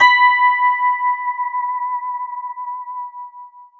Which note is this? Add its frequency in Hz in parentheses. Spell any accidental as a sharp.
B5 (987.8 Hz)